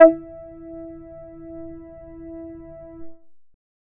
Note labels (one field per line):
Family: bass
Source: synthesizer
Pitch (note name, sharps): E4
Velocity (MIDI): 50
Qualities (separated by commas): distorted